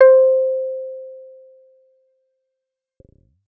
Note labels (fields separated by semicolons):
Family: bass; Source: synthesizer; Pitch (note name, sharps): C5; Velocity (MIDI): 50; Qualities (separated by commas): fast decay